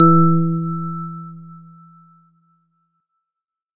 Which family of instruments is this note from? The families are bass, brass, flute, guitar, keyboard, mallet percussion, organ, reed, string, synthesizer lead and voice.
organ